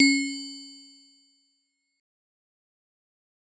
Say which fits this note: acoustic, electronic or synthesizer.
acoustic